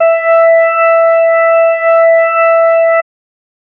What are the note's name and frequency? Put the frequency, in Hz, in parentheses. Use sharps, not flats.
E5 (659.3 Hz)